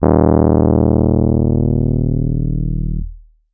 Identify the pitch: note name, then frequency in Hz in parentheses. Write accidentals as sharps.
D#1 (38.89 Hz)